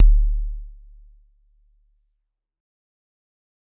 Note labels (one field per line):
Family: mallet percussion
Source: acoustic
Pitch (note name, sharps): D1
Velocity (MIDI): 100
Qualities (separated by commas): dark, fast decay